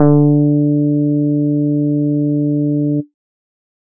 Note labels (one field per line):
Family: bass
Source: synthesizer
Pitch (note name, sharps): D3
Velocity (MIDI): 75